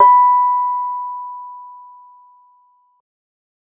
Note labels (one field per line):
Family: keyboard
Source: electronic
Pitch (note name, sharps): B5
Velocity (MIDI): 75